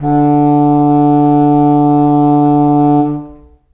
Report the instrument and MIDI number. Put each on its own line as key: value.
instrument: acoustic reed instrument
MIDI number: 50